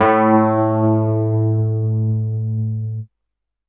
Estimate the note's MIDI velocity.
127